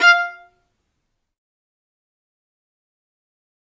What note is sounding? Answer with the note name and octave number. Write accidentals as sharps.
F5